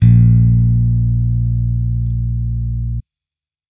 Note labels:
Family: bass; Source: electronic; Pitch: A#1; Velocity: 50

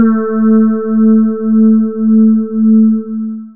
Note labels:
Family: voice; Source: synthesizer; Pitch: A3; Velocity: 50; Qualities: dark, long release

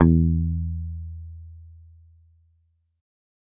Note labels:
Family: guitar; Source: electronic; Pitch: E2; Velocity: 75

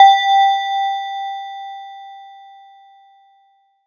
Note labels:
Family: mallet percussion; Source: acoustic; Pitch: G5; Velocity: 25; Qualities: multiphonic

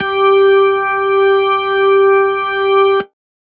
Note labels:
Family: organ; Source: electronic; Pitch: G4; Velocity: 50

